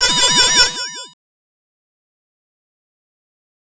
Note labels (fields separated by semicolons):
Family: bass; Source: synthesizer; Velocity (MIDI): 25; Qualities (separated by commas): bright, distorted, fast decay, multiphonic